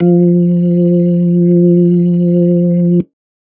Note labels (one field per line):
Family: organ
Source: electronic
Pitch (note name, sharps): F3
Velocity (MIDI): 50